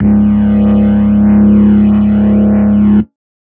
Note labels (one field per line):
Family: organ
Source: electronic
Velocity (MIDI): 50